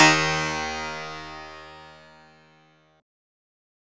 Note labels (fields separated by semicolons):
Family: synthesizer lead; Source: synthesizer; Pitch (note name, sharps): D#2; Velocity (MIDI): 100; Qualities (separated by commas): bright, distorted